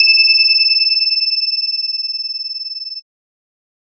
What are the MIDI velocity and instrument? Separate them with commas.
100, synthesizer bass